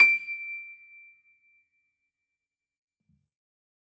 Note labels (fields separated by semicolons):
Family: keyboard; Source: acoustic; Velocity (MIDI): 100; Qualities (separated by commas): fast decay